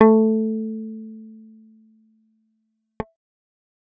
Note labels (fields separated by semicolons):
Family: bass; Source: synthesizer; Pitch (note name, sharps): A3; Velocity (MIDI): 75